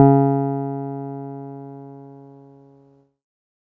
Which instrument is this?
electronic keyboard